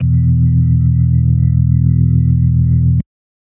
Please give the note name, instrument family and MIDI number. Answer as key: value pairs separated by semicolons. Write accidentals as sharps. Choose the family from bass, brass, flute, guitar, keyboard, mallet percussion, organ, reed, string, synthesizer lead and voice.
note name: E1; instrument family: organ; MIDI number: 28